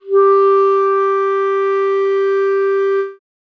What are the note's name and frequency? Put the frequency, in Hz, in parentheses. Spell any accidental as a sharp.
G4 (392 Hz)